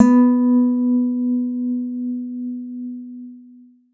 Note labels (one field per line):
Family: guitar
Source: electronic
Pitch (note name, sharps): B3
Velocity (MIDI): 100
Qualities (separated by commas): long release, reverb